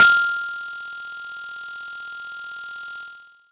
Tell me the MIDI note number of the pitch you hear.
89